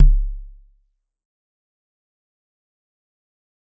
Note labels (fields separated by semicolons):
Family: mallet percussion; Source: acoustic; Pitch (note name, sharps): C#1; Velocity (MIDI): 75; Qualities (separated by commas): dark, fast decay, percussive